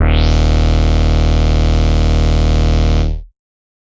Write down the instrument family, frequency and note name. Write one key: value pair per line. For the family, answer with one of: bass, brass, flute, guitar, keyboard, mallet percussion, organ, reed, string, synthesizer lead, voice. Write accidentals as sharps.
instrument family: bass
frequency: 38.89 Hz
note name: D#1